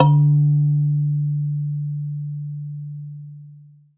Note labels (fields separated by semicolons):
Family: mallet percussion; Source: acoustic; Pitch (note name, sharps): D3; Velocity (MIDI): 75; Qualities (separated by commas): long release, reverb